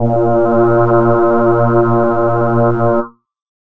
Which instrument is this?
synthesizer voice